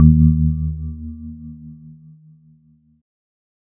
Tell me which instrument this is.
electronic keyboard